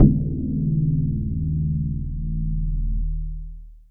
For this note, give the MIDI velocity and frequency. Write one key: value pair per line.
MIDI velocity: 50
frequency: 19.45 Hz